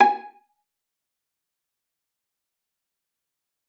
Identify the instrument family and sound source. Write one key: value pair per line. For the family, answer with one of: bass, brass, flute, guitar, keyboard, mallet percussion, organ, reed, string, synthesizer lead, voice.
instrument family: string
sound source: acoustic